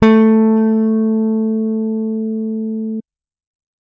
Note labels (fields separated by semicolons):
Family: bass; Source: electronic; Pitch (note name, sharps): A3; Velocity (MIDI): 127